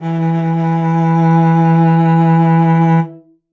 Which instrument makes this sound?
acoustic string instrument